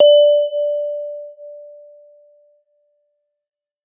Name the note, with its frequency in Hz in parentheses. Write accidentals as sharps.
D5 (587.3 Hz)